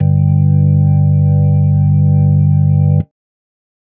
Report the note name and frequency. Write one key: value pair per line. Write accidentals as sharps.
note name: G1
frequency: 49 Hz